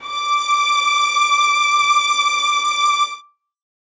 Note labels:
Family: string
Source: acoustic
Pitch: D6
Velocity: 75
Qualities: reverb

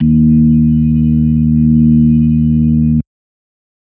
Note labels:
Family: organ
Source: electronic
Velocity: 50

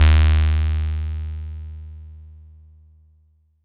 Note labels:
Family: bass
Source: synthesizer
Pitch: D#2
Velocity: 25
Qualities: bright, distorted

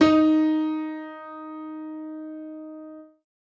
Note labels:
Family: keyboard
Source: acoustic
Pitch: D#4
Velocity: 127

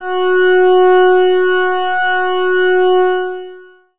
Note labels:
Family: organ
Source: electronic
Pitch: F#4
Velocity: 50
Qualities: distorted, long release

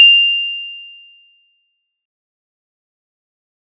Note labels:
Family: mallet percussion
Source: acoustic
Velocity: 25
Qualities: bright, fast decay

